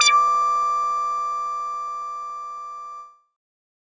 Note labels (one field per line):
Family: bass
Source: synthesizer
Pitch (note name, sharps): D6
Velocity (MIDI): 100